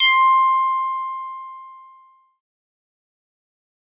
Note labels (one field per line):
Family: synthesizer lead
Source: synthesizer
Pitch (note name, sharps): C6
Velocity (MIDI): 75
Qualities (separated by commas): distorted, fast decay